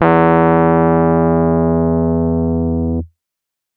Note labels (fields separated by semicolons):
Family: keyboard; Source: electronic; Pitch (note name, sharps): E2; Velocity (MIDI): 75; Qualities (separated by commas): distorted